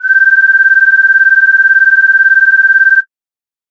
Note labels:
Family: flute; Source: synthesizer; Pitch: G6; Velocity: 100

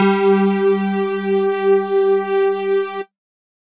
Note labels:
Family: mallet percussion; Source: electronic; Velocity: 75

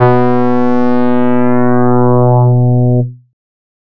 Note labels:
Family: bass; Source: synthesizer; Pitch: B2; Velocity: 75; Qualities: distorted

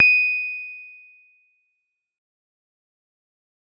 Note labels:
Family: keyboard; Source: electronic; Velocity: 25; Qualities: bright, fast decay

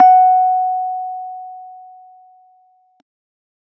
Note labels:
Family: keyboard; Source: electronic; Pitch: F#5; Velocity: 25

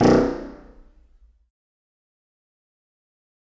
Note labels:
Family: reed; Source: acoustic; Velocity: 100; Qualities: distorted, fast decay, percussive, reverb

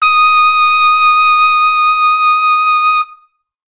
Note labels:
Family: brass; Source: acoustic; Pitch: D#6; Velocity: 127

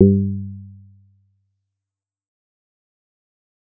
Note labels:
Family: bass; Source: synthesizer; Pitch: G2; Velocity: 75; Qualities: dark, fast decay, percussive

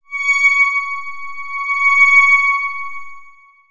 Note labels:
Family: synthesizer lead; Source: synthesizer; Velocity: 75; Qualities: bright, long release, non-linear envelope

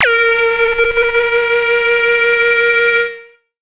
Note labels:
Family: synthesizer lead; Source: synthesizer; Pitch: A#4; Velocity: 50; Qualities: distorted, multiphonic, non-linear envelope

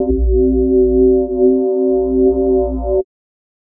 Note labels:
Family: mallet percussion; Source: electronic; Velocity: 50; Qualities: multiphonic, non-linear envelope

